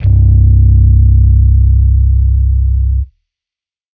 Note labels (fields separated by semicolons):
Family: bass; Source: electronic; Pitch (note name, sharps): C1; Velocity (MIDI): 75; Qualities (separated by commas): distorted